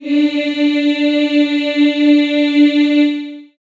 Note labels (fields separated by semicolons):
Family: voice; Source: acoustic; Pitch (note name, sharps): D4; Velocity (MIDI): 75; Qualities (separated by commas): long release, reverb